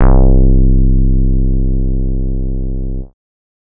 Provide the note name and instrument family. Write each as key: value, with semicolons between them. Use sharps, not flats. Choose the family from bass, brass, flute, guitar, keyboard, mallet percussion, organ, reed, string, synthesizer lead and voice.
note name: C1; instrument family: bass